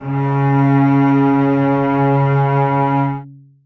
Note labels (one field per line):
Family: string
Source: acoustic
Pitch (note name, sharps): C#3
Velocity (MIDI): 50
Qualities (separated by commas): long release, reverb